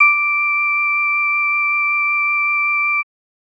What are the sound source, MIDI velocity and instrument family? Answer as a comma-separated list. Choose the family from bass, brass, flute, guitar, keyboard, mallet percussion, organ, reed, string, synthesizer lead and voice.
electronic, 127, organ